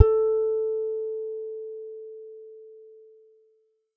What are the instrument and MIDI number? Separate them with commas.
acoustic guitar, 69